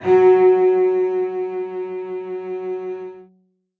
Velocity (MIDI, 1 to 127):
127